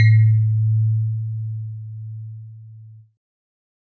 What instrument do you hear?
electronic keyboard